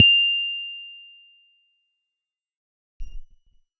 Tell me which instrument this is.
electronic keyboard